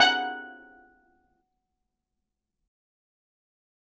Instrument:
acoustic mallet percussion instrument